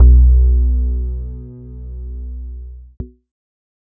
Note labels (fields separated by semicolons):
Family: keyboard; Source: electronic; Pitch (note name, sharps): B1; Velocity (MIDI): 25; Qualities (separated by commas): dark, distorted